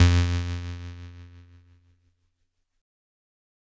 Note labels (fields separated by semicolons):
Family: keyboard; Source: electronic; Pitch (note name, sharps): F2; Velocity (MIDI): 75; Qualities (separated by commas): bright, distorted